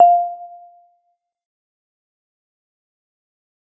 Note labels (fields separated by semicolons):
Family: mallet percussion; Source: acoustic; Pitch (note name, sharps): F5; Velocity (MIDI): 25; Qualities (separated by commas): fast decay, percussive, reverb